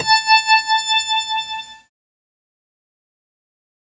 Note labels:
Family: keyboard; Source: synthesizer; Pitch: A5; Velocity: 100; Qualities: bright, distorted, fast decay

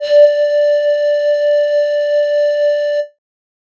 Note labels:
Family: flute; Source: synthesizer; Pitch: D5; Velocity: 75; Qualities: distorted

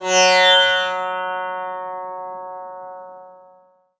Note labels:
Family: guitar; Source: acoustic; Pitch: F#3; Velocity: 127; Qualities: bright, long release, reverb

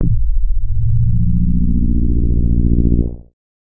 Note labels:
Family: bass; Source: synthesizer; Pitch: A#-1; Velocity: 100; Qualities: distorted, multiphonic

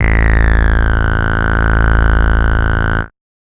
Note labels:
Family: bass; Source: synthesizer; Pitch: A0; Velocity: 50; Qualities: bright, distorted, multiphonic

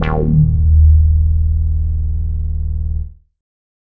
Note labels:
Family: bass; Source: synthesizer; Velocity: 75; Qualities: distorted, non-linear envelope

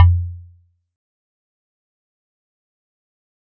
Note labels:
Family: mallet percussion; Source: acoustic; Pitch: F2; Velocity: 25; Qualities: fast decay, percussive

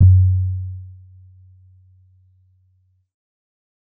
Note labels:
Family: keyboard; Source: electronic; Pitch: F#2; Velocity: 100; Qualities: dark

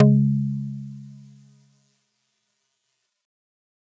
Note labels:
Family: mallet percussion; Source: acoustic; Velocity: 25; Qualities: multiphonic

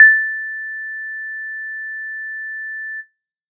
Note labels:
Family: bass; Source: synthesizer; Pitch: A6; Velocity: 75

